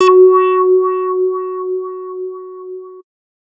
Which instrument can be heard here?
synthesizer bass